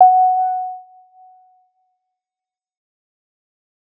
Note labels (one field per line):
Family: bass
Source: synthesizer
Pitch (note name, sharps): F#5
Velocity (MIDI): 50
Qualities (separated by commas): fast decay